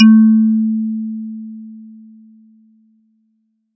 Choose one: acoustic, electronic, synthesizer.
acoustic